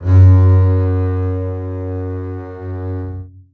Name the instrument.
acoustic string instrument